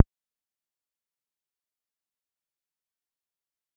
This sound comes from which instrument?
synthesizer bass